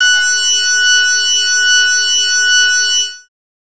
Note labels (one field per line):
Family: bass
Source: synthesizer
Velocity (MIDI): 50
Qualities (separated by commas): bright, distorted